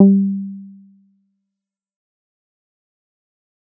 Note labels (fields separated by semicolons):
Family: guitar; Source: electronic; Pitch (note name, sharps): G3; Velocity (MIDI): 25; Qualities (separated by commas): fast decay, percussive